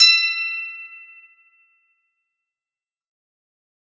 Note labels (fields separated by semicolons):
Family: guitar; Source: acoustic; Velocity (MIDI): 75; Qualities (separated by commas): bright, fast decay